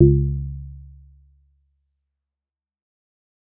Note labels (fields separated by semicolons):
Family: bass; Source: synthesizer; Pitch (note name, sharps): C#2; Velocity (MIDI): 50; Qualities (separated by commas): dark, fast decay